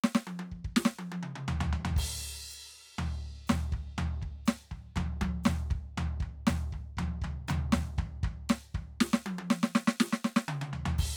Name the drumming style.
rock